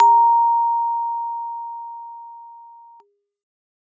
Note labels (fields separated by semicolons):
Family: keyboard; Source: acoustic; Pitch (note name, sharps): A#5; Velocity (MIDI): 50